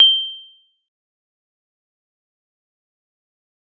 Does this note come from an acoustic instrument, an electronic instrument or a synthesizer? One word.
acoustic